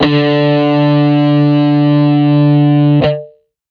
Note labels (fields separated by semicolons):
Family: guitar; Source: electronic; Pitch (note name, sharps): D3; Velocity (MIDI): 25; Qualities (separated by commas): distorted